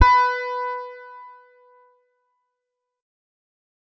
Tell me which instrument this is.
electronic guitar